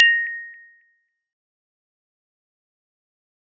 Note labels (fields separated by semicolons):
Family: mallet percussion; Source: acoustic; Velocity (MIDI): 127; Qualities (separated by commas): fast decay, percussive